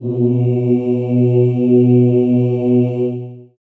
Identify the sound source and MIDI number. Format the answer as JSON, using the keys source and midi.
{"source": "acoustic", "midi": 47}